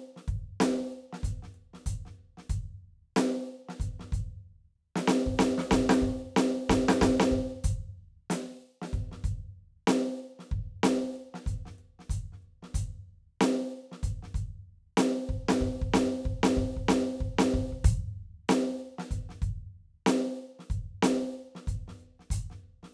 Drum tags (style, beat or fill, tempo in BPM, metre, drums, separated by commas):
hip-hop, beat, 94 BPM, 4/4, ride, closed hi-hat, hi-hat pedal, snare, kick